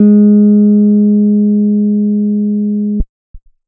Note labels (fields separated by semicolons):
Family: keyboard; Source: electronic; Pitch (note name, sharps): G#3; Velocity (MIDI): 25; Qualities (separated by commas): dark